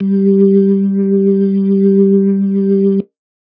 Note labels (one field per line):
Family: organ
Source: electronic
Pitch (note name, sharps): G3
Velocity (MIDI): 50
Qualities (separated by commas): dark